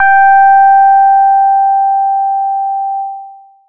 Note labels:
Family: bass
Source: synthesizer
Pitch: G5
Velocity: 50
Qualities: distorted, long release

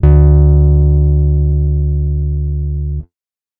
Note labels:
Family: guitar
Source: acoustic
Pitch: D2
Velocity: 50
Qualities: dark

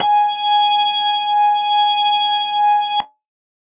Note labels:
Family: organ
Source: electronic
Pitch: G#5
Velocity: 127

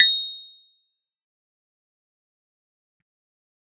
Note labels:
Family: keyboard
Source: electronic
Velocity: 75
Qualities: bright, fast decay, percussive

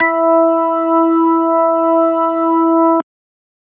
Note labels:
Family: organ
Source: electronic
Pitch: E4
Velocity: 25

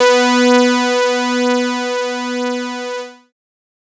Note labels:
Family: bass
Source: synthesizer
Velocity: 100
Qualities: bright, distorted

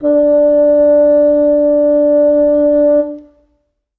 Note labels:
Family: reed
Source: acoustic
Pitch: D4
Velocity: 25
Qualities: reverb

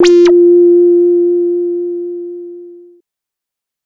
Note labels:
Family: bass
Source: synthesizer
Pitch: F4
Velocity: 127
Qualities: distorted

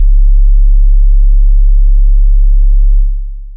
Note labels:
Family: synthesizer lead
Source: synthesizer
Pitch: C#1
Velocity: 25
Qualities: dark, long release

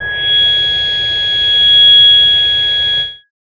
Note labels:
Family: bass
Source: synthesizer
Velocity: 75

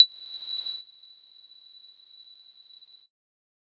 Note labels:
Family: mallet percussion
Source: electronic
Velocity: 100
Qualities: bright, non-linear envelope

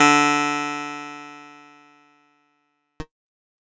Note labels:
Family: keyboard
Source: electronic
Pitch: D3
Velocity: 25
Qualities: bright

